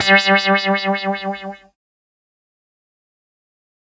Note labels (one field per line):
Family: keyboard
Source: synthesizer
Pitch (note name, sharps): G3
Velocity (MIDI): 50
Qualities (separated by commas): distorted, fast decay